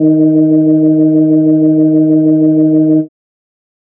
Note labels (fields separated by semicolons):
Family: organ; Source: electronic; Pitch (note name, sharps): D#3; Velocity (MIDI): 100